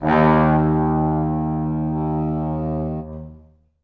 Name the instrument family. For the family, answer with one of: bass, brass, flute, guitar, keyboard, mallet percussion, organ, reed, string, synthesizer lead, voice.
brass